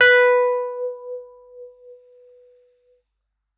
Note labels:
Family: keyboard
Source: electronic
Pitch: B4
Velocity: 100

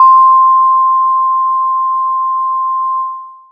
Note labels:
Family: mallet percussion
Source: acoustic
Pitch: C6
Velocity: 25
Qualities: long release

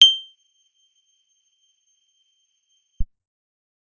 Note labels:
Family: guitar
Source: acoustic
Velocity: 50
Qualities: bright, percussive

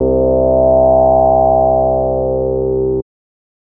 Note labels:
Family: bass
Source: synthesizer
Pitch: C2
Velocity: 50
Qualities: distorted

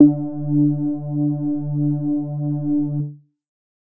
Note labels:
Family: keyboard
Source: electronic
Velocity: 75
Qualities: distorted

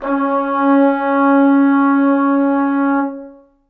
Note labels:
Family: brass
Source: acoustic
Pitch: C#4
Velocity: 50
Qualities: dark, reverb

